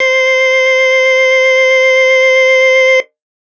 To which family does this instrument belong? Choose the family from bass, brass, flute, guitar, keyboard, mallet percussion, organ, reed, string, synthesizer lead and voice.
organ